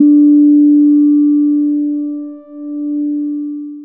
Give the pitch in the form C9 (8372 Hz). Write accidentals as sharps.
D4 (293.7 Hz)